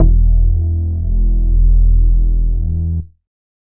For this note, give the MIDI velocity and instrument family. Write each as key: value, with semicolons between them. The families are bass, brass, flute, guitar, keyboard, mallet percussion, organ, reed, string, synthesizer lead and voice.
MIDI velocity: 75; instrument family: bass